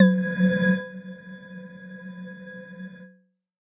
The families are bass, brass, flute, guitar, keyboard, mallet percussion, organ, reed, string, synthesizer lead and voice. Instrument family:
mallet percussion